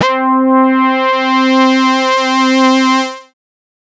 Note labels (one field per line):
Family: bass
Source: synthesizer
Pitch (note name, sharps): C4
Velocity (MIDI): 100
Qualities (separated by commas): distorted, multiphonic